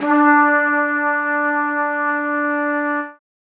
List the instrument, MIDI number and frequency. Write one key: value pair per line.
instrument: acoustic brass instrument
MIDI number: 62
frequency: 293.7 Hz